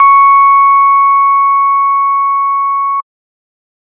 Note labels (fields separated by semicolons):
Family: organ; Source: electronic; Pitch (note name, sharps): C#6; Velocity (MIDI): 100